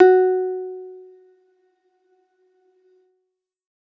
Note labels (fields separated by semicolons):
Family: keyboard; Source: electronic; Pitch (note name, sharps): F#4; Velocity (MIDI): 127